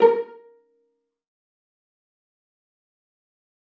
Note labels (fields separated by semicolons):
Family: string; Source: acoustic; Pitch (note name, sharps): A#4; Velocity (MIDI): 100; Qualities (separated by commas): fast decay, percussive, reverb